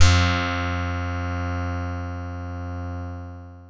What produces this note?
synthesizer guitar